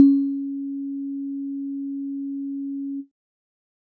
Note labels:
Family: keyboard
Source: electronic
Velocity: 25

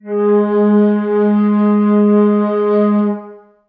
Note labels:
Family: flute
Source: acoustic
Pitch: G#3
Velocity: 75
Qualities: long release, reverb

